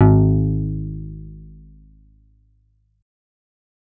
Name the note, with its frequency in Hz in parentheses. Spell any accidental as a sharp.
G#1 (51.91 Hz)